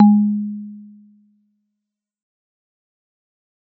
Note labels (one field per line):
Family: mallet percussion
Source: acoustic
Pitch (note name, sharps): G#3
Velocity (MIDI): 25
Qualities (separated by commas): dark, fast decay